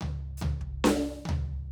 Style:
half-time rock